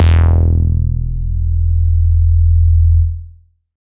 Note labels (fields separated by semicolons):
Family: bass; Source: synthesizer; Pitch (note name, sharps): E1; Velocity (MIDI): 50; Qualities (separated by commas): distorted